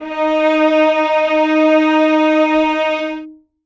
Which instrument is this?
acoustic string instrument